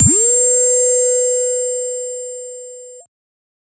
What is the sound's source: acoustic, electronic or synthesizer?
synthesizer